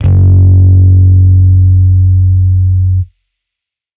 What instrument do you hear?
electronic bass